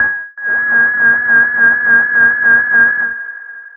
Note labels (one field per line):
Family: bass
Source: synthesizer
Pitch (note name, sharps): G#6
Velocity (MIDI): 75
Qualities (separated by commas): long release, reverb